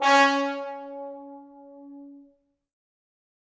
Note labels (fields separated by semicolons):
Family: brass; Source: acoustic; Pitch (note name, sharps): C#4; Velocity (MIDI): 100; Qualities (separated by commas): bright, fast decay, reverb